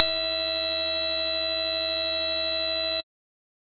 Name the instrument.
synthesizer bass